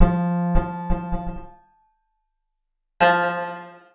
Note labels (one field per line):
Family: guitar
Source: acoustic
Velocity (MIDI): 50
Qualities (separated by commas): percussive, reverb